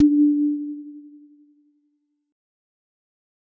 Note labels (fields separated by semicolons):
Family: mallet percussion; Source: acoustic; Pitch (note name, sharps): D4; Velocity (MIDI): 50; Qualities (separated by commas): dark, fast decay